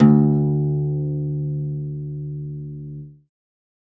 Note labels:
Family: guitar; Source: acoustic; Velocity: 100; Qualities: reverb

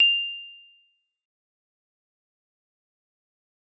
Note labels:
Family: mallet percussion; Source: acoustic; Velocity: 100; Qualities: bright, fast decay, percussive

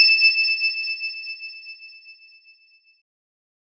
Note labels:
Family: keyboard; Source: electronic; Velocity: 50; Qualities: bright

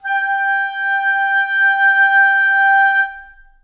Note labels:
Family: reed; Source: acoustic; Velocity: 75; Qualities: long release, reverb

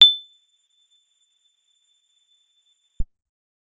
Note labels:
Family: guitar; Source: acoustic; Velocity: 50; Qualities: bright, percussive

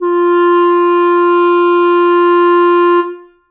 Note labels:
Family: reed; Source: acoustic; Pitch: F4; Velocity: 100; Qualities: reverb

